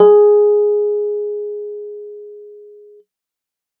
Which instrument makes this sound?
electronic keyboard